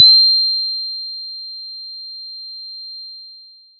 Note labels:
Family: mallet percussion; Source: acoustic; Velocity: 127; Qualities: bright, long release

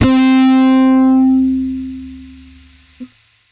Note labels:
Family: bass; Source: electronic; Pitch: C4; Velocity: 127; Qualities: bright, distorted

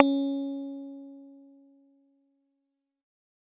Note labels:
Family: bass; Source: synthesizer; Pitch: C#4; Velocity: 75; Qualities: fast decay

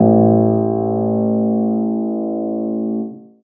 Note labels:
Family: keyboard; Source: acoustic; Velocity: 25; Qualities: reverb

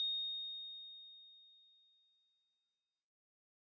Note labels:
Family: mallet percussion; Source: acoustic; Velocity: 25; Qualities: bright

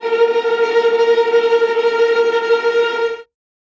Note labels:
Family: string; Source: acoustic; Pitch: A#4; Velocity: 25; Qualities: bright, non-linear envelope, reverb

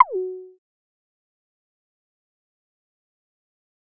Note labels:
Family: bass; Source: synthesizer; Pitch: F#4; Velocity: 25; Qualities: fast decay, percussive

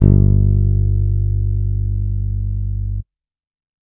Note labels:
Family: bass; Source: electronic; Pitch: G1; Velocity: 75

